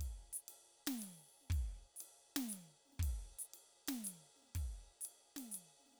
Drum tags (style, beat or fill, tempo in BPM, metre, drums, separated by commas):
jazz, beat, 120 BPM, 3/4, ride, hi-hat pedal, snare, kick